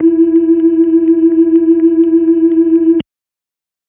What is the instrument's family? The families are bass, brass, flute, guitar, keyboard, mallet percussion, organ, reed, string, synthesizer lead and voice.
organ